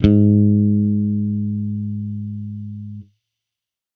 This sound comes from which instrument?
electronic bass